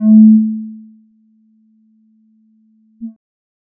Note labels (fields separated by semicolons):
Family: bass; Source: synthesizer; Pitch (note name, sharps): A3; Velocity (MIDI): 25; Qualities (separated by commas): dark